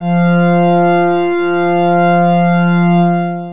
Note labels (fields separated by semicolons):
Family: organ; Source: electronic; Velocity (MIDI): 75; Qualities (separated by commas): distorted, long release